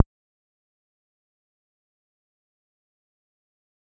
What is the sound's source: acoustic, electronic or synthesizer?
synthesizer